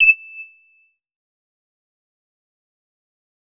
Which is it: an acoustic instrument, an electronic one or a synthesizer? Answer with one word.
synthesizer